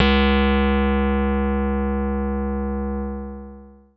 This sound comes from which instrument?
electronic keyboard